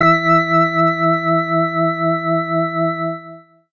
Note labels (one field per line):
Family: organ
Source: electronic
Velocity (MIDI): 25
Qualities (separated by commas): distorted